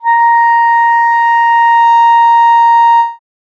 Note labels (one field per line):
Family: reed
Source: acoustic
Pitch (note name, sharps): A#5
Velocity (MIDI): 75